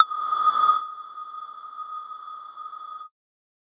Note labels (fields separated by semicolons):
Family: mallet percussion; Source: electronic; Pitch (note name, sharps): D#6; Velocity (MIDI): 127; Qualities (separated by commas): non-linear envelope